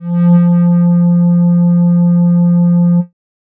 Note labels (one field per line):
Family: bass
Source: synthesizer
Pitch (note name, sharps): F3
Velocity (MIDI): 127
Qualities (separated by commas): dark